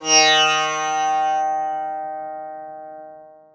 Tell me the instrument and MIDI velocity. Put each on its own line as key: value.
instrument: acoustic guitar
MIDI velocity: 127